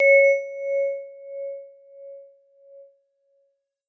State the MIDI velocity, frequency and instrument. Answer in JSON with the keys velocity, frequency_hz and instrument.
{"velocity": 127, "frequency_hz": 554.4, "instrument": "acoustic mallet percussion instrument"}